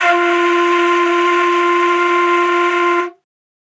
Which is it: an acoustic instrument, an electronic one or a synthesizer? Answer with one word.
acoustic